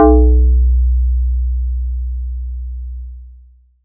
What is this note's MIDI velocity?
100